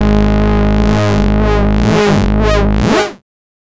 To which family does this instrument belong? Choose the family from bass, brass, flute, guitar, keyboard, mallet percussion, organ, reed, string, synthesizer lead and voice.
bass